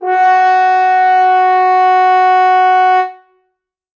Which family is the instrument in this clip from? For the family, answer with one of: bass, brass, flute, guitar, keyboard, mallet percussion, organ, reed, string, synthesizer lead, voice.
brass